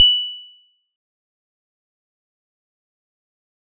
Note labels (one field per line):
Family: mallet percussion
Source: acoustic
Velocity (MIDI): 25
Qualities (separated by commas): bright, fast decay, percussive